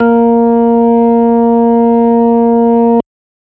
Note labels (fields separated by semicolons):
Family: organ; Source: electronic; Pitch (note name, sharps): A#3; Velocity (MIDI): 127